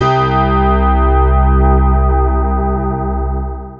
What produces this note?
electronic guitar